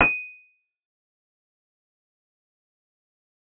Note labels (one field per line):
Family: keyboard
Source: synthesizer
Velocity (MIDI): 100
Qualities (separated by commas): fast decay, percussive